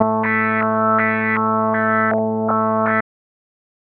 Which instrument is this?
synthesizer bass